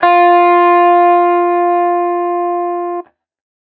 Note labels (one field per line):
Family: guitar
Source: electronic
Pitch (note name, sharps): F4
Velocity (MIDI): 50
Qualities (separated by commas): distorted